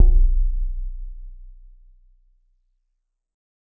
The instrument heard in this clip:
acoustic mallet percussion instrument